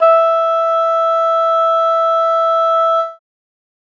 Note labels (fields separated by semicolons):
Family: reed; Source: acoustic; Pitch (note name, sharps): E5; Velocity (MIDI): 25